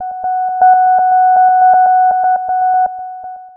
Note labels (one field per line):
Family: synthesizer lead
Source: synthesizer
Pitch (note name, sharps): F#5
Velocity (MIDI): 127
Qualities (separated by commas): long release, tempo-synced